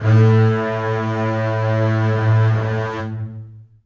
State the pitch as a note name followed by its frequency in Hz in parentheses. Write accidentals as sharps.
A2 (110 Hz)